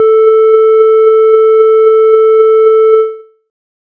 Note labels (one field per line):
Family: bass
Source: synthesizer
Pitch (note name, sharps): A4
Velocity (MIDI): 50